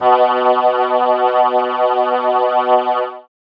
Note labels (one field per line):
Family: keyboard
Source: synthesizer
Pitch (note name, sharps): B2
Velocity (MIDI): 50